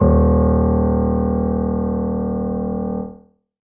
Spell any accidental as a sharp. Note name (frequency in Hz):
D#1 (38.89 Hz)